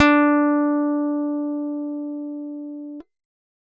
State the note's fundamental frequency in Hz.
293.7 Hz